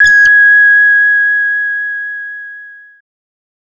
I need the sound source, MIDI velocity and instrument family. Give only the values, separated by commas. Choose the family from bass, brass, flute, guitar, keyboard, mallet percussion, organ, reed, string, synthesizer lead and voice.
synthesizer, 127, bass